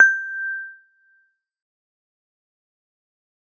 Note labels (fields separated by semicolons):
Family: mallet percussion; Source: acoustic; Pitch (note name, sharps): G6; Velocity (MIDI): 50; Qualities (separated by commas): fast decay, non-linear envelope